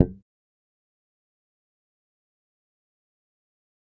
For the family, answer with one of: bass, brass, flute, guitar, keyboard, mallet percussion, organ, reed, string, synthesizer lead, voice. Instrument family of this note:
bass